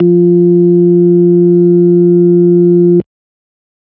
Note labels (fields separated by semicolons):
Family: organ; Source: electronic; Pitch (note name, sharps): F3; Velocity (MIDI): 25